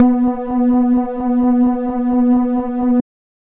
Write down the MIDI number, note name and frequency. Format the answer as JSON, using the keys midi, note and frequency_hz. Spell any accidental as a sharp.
{"midi": 59, "note": "B3", "frequency_hz": 246.9}